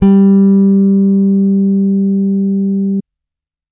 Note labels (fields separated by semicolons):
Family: bass; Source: electronic; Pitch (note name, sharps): G3; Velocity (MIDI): 50